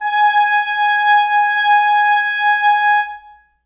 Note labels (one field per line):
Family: reed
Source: acoustic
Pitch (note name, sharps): G#5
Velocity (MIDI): 127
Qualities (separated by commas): reverb